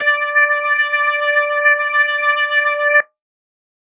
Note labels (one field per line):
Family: organ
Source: electronic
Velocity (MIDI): 127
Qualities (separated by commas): distorted